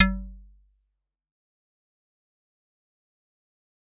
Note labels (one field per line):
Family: mallet percussion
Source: acoustic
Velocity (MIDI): 75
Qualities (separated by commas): fast decay, percussive